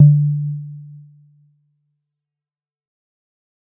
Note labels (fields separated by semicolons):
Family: mallet percussion; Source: acoustic; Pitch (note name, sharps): D3; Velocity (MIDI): 25; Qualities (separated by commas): fast decay